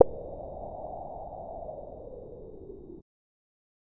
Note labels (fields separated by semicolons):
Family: bass; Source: synthesizer; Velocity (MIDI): 127; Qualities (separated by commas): distorted